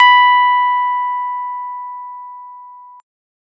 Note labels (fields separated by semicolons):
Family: keyboard; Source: electronic; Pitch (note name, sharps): B5; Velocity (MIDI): 100